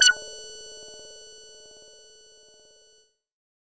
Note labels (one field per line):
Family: bass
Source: synthesizer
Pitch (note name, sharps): F#6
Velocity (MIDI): 50